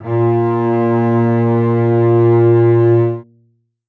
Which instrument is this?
acoustic string instrument